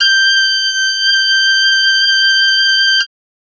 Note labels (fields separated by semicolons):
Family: reed; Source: acoustic; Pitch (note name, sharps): G6; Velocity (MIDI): 25; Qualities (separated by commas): reverb